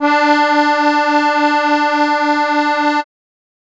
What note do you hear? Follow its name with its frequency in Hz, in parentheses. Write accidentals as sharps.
D4 (293.7 Hz)